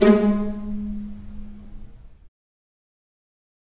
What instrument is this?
acoustic string instrument